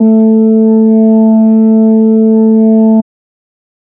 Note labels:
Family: organ; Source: electronic; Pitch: A3; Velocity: 127; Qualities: dark

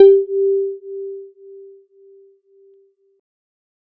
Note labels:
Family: keyboard; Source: electronic; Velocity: 25

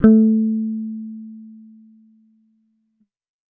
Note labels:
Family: bass; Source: electronic; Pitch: A3; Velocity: 75

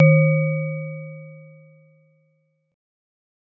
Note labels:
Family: mallet percussion; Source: acoustic; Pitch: D#3; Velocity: 75; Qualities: dark

